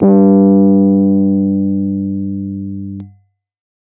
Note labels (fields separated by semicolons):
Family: keyboard; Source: electronic; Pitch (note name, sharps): G2; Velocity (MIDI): 127; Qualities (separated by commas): dark